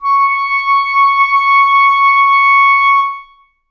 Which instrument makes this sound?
acoustic reed instrument